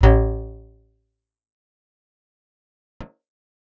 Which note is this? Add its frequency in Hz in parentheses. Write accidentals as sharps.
A1 (55 Hz)